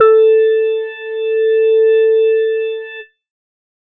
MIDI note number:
69